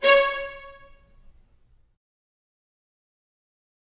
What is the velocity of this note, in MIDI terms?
50